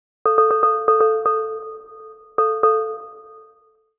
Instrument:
synthesizer mallet percussion instrument